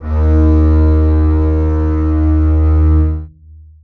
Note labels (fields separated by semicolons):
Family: string; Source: acoustic; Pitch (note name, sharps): D#2; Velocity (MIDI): 50; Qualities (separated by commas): long release, reverb